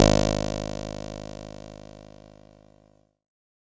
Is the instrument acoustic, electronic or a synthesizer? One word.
electronic